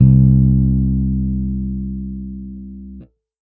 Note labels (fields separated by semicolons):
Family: bass; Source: electronic; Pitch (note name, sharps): C2; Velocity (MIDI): 75